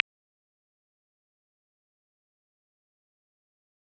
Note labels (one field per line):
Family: guitar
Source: electronic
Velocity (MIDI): 75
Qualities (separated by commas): fast decay, percussive